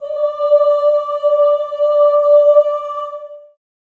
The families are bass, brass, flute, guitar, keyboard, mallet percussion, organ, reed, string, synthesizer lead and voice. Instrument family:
voice